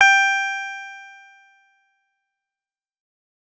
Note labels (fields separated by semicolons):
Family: guitar; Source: electronic; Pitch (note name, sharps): G5; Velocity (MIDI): 50; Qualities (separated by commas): bright, fast decay